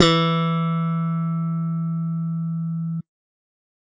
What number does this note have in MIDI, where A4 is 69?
52